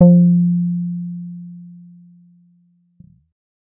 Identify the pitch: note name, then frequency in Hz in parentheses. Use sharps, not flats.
F3 (174.6 Hz)